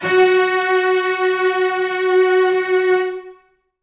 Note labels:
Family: string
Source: acoustic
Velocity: 127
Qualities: reverb

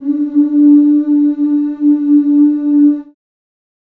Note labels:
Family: voice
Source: acoustic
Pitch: D4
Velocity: 75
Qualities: dark, reverb

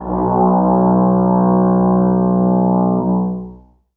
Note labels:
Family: brass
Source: acoustic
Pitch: B1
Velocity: 50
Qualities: long release, reverb

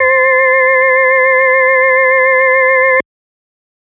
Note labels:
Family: organ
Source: electronic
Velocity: 75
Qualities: multiphonic

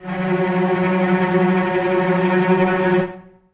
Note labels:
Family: string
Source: acoustic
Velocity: 25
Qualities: non-linear envelope, reverb

